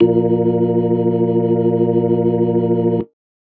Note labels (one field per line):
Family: organ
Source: electronic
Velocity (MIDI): 75